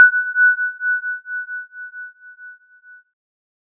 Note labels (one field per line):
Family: keyboard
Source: synthesizer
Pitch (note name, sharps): F#6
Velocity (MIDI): 75